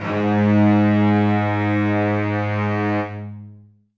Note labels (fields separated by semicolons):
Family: string; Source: acoustic; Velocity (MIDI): 100; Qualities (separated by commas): long release, reverb